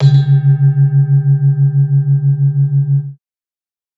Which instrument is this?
acoustic mallet percussion instrument